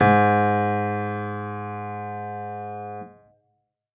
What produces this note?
acoustic keyboard